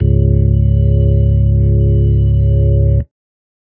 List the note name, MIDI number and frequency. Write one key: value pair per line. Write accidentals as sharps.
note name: C#1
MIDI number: 25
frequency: 34.65 Hz